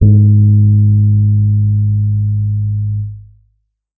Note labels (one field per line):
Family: keyboard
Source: electronic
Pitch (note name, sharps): G#2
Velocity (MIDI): 75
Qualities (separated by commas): dark